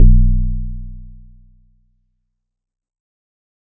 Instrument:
electronic keyboard